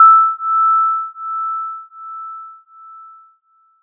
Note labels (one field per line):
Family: mallet percussion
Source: electronic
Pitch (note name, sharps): E6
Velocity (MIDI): 50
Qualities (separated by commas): bright, multiphonic